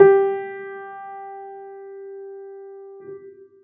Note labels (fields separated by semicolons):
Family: keyboard; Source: acoustic; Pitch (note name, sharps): G4; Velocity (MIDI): 50; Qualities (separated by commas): reverb